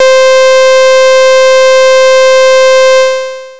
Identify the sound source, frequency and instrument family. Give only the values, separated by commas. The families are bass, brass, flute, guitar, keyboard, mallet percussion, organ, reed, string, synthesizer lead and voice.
synthesizer, 523.3 Hz, bass